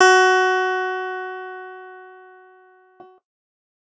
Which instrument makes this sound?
electronic guitar